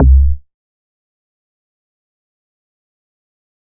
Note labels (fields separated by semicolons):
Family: bass; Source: synthesizer; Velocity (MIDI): 25; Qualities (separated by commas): fast decay, percussive